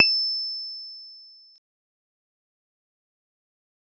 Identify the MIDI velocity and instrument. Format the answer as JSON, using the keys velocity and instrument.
{"velocity": 25, "instrument": "synthesizer guitar"}